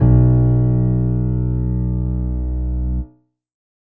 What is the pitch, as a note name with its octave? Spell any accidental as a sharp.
B1